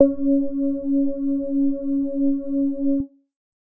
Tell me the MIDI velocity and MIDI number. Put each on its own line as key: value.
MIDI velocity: 50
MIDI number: 61